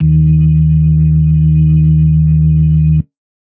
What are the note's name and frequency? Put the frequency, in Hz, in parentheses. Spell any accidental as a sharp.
D#2 (77.78 Hz)